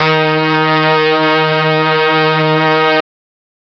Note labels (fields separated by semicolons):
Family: brass; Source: electronic; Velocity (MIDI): 127; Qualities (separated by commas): bright, distorted